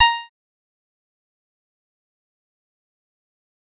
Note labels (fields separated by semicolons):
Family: bass; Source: synthesizer; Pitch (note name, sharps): A#5; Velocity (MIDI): 100; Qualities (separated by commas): bright, distorted, fast decay, percussive